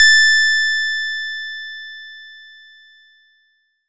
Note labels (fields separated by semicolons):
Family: bass; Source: synthesizer; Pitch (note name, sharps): A6; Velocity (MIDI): 75; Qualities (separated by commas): bright, distorted